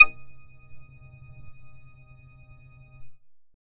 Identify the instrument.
synthesizer bass